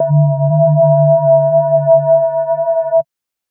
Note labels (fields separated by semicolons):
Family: mallet percussion; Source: electronic; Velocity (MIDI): 25; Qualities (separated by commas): multiphonic, non-linear envelope